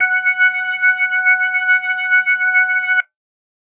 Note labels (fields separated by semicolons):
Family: organ; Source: electronic; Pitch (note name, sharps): F#5; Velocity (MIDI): 50